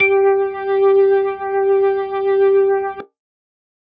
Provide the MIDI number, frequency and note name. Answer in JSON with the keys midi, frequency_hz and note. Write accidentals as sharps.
{"midi": 67, "frequency_hz": 392, "note": "G4"}